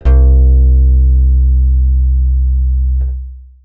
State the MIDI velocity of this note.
50